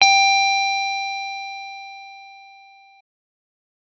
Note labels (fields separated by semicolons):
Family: keyboard; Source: electronic; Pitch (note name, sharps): G5; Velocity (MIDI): 75; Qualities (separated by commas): distorted